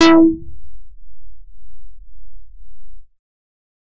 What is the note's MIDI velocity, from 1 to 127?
127